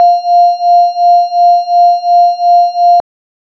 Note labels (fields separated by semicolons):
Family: organ; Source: electronic; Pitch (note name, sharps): F5; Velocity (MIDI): 100